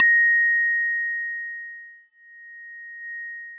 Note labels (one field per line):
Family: mallet percussion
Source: acoustic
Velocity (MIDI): 127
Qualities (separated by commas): bright, distorted, long release